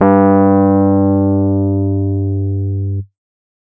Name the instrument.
electronic keyboard